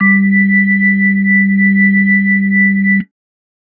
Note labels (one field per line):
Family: organ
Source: electronic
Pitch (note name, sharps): G3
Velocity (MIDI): 50